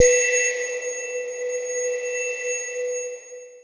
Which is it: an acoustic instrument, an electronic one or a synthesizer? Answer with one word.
electronic